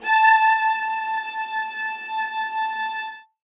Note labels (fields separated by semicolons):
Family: string; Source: acoustic; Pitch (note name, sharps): A5; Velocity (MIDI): 127; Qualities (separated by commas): reverb